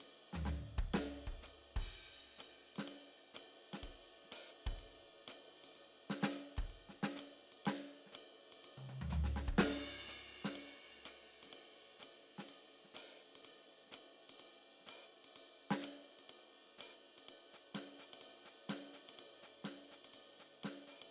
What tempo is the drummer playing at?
125 BPM